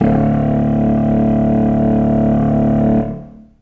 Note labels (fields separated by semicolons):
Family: reed; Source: acoustic; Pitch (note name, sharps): D1; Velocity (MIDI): 50; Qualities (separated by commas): long release, reverb